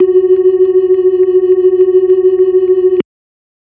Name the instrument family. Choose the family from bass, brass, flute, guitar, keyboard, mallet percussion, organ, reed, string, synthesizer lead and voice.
organ